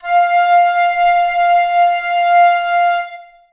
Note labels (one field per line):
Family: reed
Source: acoustic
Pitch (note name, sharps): F5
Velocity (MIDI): 75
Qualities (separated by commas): reverb